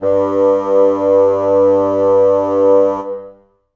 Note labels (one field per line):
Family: reed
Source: acoustic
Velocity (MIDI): 127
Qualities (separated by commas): reverb